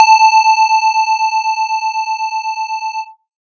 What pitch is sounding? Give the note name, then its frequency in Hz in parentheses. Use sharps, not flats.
A5 (880 Hz)